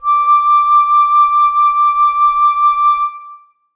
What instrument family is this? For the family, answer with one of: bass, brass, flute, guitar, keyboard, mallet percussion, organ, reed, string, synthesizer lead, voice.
flute